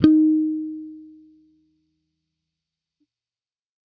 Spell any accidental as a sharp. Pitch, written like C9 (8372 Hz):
D#4 (311.1 Hz)